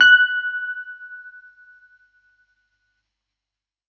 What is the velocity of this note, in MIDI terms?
100